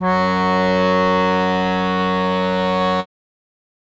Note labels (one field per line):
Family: reed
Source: acoustic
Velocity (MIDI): 50